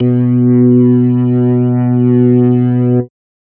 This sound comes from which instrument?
electronic organ